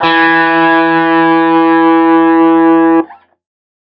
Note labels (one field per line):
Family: guitar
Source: electronic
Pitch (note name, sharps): E3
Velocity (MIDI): 100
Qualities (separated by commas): distorted